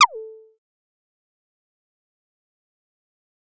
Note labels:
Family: bass; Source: synthesizer; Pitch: A4; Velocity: 127; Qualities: distorted, fast decay, percussive

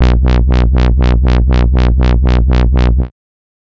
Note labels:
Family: bass; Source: synthesizer; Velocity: 75; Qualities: bright, distorted, tempo-synced

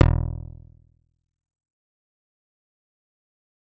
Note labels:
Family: bass; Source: synthesizer; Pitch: E1; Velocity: 75; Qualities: fast decay, percussive

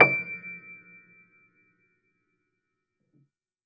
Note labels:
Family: keyboard; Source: acoustic; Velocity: 100; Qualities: fast decay, percussive, reverb

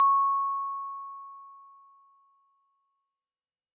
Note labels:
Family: mallet percussion; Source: acoustic; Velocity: 127; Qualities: bright

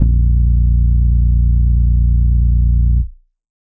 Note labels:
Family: organ; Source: electronic; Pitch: A#0; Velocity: 25

